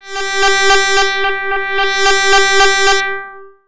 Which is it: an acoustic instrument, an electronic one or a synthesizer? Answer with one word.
synthesizer